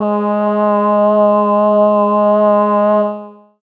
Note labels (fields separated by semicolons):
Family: voice; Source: synthesizer; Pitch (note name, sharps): G#3; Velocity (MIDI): 50